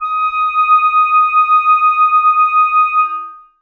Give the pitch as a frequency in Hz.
1245 Hz